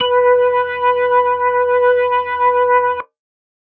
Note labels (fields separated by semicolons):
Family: organ; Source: electronic; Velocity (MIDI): 75